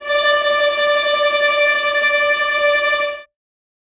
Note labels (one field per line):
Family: string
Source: acoustic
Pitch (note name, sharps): D5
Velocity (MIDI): 75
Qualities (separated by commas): bright, non-linear envelope, reverb